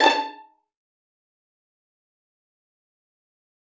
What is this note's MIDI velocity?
50